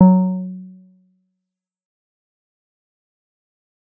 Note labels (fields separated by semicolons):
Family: bass; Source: synthesizer; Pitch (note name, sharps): F#3; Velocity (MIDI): 75; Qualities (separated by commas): dark, fast decay, percussive